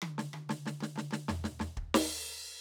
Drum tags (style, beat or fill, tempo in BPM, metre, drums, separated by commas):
funk rock, fill, 92 BPM, 4/4, crash, snare, cross-stick, high tom, floor tom, kick